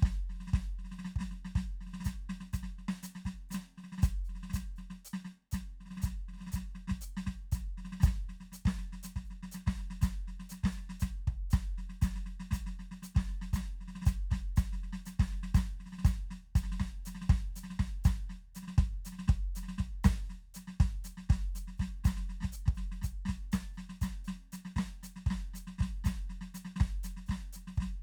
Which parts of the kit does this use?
open hi-hat, hi-hat pedal, snare and kick